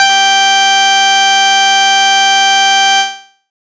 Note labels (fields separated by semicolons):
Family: bass; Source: synthesizer; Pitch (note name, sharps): G5; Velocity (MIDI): 25; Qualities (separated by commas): bright, distorted